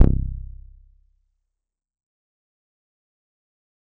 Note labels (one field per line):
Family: bass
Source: synthesizer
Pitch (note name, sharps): C1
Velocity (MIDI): 25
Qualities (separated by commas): dark, distorted, fast decay, percussive